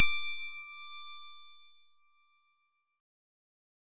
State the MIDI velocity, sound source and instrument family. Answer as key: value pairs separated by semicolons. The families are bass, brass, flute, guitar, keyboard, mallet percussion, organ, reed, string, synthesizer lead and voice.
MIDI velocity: 127; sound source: synthesizer; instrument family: synthesizer lead